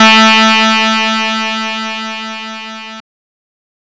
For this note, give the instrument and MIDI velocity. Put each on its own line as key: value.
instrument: synthesizer guitar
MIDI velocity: 75